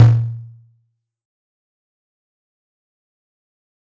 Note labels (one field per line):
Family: mallet percussion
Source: acoustic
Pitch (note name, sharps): A#2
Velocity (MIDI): 127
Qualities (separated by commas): fast decay, percussive